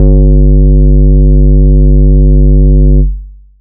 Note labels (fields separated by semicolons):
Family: bass; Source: synthesizer; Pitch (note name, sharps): G1; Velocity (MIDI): 75; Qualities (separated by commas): long release